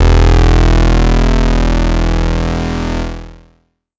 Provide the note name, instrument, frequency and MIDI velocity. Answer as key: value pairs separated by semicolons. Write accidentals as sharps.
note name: E1; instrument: synthesizer bass; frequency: 41.2 Hz; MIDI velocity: 25